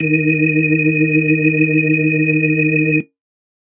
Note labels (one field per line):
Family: organ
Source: electronic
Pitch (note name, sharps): D#3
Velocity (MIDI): 75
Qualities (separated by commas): reverb